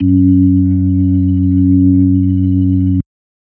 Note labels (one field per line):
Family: organ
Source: electronic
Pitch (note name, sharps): F#2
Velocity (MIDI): 75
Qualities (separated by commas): dark